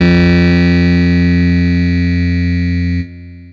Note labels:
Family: keyboard; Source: electronic; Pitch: F2; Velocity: 100; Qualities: bright, distorted, long release

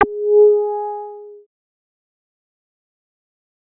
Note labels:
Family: bass; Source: synthesizer; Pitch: G#4; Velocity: 127; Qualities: fast decay

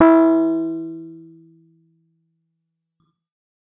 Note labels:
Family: keyboard; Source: electronic; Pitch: E4; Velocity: 75; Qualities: distorted

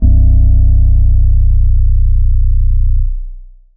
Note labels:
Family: keyboard; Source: electronic; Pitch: B0; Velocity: 25; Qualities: long release

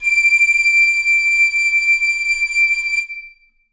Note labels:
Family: reed; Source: acoustic; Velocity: 25; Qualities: reverb

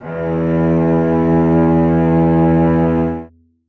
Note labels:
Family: string; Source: acoustic; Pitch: E2; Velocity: 75; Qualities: reverb

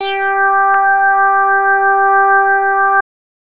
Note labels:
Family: bass; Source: synthesizer; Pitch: G4; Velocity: 75; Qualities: distorted

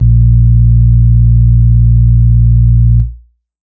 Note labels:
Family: organ; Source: electronic; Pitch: A#1; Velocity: 25; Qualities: dark

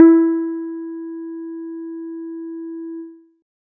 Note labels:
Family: guitar; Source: synthesizer; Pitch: E4; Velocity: 50

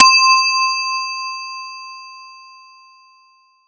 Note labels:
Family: mallet percussion; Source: acoustic; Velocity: 75; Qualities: multiphonic

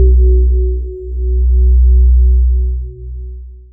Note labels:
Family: voice; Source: synthesizer; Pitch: B1; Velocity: 25; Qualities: dark, long release

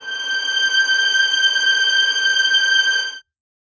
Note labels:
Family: string; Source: acoustic; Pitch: G6; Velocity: 75; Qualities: reverb

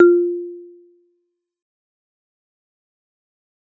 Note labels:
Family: mallet percussion; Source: acoustic; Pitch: F4; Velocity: 25; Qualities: fast decay, percussive

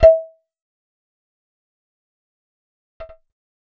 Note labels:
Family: bass; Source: synthesizer; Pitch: E5; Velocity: 25; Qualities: fast decay, percussive

